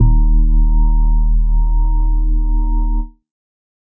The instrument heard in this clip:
electronic organ